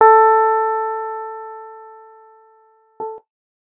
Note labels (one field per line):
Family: guitar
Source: electronic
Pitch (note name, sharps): A4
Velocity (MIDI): 25